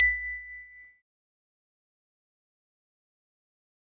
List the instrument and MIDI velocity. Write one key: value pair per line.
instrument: electronic keyboard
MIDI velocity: 127